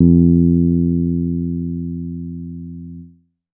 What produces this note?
synthesizer bass